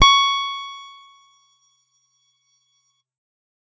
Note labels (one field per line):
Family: guitar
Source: electronic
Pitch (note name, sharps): C#6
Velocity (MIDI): 100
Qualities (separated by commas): bright